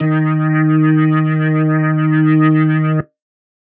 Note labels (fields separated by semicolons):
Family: organ; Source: electronic; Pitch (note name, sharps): D#3; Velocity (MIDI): 25; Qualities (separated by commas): distorted